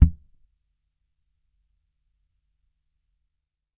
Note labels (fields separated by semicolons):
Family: bass; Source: electronic; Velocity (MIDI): 25; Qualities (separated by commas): percussive